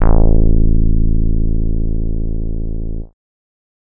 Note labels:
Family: bass; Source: synthesizer; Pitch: A0; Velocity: 25; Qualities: dark

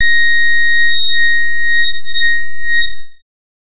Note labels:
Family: bass; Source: synthesizer; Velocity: 127; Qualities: bright, distorted, non-linear envelope

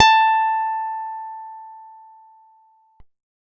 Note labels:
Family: guitar; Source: acoustic; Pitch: A5; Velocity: 75

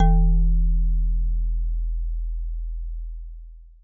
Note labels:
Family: mallet percussion; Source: acoustic; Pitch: E1; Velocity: 50; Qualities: long release

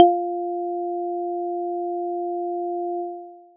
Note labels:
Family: mallet percussion; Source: acoustic; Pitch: F4; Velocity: 50

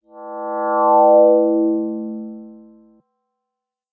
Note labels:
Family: mallet percussion; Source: electronic; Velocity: 50; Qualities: bright

